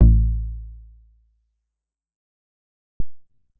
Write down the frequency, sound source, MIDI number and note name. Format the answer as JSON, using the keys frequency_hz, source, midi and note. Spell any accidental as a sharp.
{"frequency_hz": 55, "source": "synthesizer", "midi": 33, "note": "A1"}